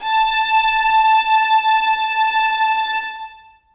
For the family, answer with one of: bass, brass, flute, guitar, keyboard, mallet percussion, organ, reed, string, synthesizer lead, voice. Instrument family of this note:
string